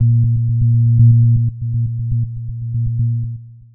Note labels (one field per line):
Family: synthesizer lead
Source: synthesizer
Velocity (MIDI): 100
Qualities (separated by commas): dark, long release, tempo-synced